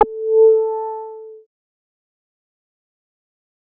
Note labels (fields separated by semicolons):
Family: bass; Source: synthesizer; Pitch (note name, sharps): A4; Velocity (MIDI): 75; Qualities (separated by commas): fast decay